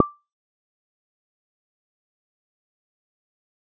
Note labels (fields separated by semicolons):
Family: bass; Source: synthesizer; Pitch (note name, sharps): D6; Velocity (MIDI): 50; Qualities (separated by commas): fast decay, percussive